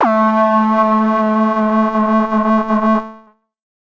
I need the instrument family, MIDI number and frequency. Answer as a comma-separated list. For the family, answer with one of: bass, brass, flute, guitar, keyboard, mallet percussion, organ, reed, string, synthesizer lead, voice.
synthesizer lead, 57, 220 Hz